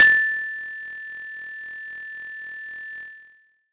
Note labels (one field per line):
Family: mallet percussion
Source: acoustic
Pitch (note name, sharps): A6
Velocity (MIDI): 100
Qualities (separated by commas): bright, distorted